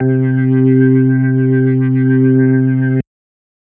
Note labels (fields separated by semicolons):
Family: organ; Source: electronic; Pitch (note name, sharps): C3; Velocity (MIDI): 127; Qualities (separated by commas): distorted